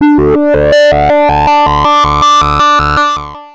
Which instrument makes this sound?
synthesizer bass